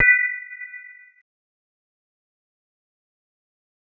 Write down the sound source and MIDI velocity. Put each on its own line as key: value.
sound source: synthesizer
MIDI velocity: 75